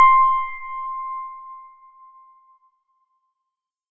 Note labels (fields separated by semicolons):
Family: organ; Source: electronic; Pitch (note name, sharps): C6; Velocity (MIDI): 25; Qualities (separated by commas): bright